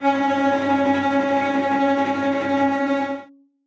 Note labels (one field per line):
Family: string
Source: acoustic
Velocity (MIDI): 127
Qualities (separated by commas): bright, non-linear envelope, reverb